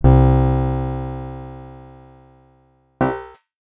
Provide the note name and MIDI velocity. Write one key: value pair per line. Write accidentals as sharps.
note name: C2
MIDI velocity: 25